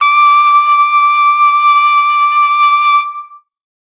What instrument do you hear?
acoustic brass instrument